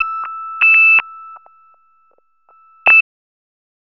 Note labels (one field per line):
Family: bass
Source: synthesizer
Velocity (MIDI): 75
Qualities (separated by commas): tempo-synced